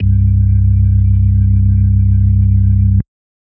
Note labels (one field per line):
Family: organ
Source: electronic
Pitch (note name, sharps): C1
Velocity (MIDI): 50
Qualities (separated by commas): dark